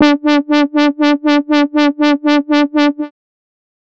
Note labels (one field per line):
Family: bass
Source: synthesizer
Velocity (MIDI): 50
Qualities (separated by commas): bright, distorted, tempo-synced